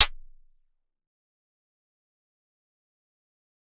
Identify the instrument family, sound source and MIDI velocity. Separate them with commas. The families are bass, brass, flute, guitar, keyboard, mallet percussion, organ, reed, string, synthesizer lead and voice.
mallet percussion, acoustic, 25